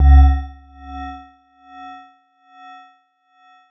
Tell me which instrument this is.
electronic mallet percussion instrument